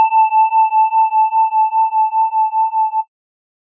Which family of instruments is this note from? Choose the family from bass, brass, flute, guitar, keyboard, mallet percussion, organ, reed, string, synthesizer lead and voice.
organ